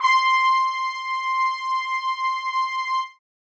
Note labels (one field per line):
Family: brass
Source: acoustic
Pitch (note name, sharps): C6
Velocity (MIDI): 100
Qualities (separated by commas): reverb